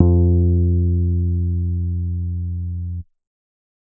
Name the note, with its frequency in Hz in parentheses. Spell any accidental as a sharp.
F2 (87.31 Hz)